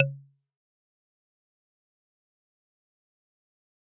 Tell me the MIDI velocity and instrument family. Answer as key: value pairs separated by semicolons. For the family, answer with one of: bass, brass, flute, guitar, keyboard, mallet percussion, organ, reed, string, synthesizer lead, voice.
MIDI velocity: 100; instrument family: mallet percussion